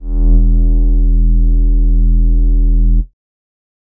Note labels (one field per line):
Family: bass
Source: synthesizer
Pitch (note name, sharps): E1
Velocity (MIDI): 100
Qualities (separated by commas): dark